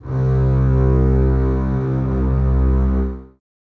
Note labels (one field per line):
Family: string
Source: acoustic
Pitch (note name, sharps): C2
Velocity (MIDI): 127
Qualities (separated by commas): reverb